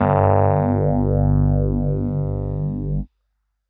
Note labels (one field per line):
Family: keyboard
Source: electronic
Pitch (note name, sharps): G1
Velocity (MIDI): 100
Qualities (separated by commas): distorted